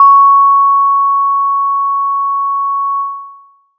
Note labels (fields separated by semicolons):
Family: mallet percussion; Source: acoustic; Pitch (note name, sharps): C#6; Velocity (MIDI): 25; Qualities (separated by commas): long release